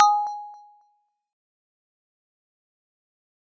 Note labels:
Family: mallet percussion; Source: acoustic; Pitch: G#5; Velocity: 100; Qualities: fast decay, percussive

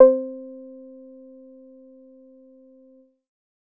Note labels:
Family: bass; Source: synthesizer; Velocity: 25; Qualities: dark, percussive

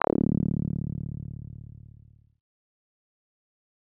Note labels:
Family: synthesizer lead; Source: synthesizer; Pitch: D1; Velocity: 127; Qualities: distorted, fast decay

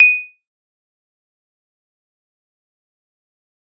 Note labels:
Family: mallet percussion; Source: electronic; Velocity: 127; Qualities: bright, fast decay, percussive

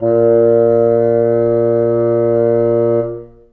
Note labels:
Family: reed; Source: acoustic; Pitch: A#2; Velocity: 25; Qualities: long release, reverb

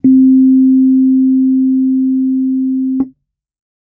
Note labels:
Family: keyboard; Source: electronic; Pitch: C4; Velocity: 25; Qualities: dark

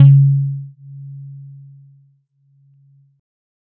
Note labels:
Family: keyboard; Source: electronic; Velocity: 25

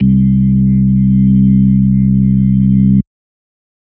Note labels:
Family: organ; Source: electronic; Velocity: 75

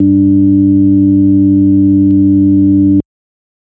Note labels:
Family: organ; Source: electronic; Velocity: 100; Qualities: dark

